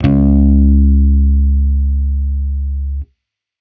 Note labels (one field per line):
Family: bass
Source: electronic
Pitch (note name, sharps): C#2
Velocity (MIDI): 75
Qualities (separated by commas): distorted